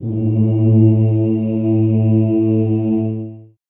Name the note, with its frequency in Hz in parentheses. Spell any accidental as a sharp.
A2 (110 Hz)